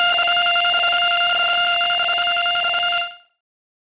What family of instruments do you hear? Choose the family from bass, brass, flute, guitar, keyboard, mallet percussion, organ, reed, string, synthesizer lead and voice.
bass